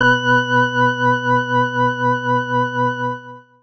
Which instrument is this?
electronic organ